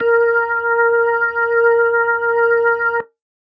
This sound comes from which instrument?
electronic organ